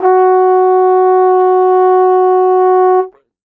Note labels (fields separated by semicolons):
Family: brass; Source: acoustic; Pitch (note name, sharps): F#4; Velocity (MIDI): 25